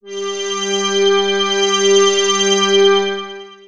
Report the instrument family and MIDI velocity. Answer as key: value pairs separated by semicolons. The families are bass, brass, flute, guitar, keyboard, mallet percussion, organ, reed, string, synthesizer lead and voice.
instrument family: synthesizer lead; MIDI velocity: 127